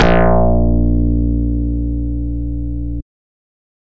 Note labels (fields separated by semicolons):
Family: bass; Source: synthesizer; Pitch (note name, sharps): A#1; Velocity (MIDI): 100